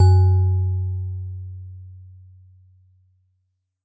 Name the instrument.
acoustic mallet percussion instrument